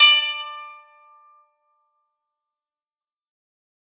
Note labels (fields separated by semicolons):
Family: guitar; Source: acoustic; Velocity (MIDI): 75; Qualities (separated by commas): bright, fast decay, percussive